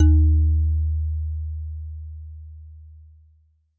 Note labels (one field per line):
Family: mallet percussion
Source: acoustic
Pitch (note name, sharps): D#2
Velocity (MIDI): 25